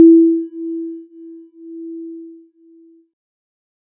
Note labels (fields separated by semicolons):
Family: keyboard; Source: synthesizer; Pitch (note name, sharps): E4; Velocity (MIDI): 50